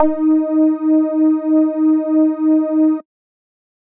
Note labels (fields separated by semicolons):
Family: bass; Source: synthesizer; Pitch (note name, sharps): D#4; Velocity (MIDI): 75